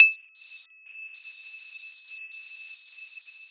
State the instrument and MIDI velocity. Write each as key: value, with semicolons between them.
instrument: acoustic mallet percussion instrument; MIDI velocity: 75